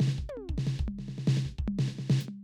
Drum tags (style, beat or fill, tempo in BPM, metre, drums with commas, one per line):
soul
fill
98 BPM
4/4
closed hi-hat, percussion, snare, high tom, mid tom, kick